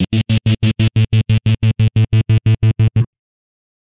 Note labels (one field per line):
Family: guitar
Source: electronic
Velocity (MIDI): 127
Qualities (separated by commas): bright, distorted, tempo-synced